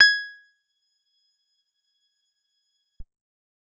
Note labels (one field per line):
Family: guitar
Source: acoustic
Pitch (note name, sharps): G#6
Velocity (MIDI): 100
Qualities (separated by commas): percussive